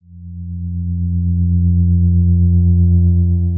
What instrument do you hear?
electronic guitar